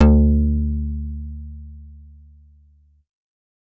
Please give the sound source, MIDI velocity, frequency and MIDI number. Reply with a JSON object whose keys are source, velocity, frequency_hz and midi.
{"source": "synthesizer", "velocity": 127, "frequency_hz": 73.42, "midi": 38}